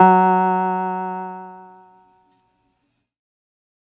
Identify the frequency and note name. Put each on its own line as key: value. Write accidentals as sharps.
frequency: 185 Hz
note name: F#3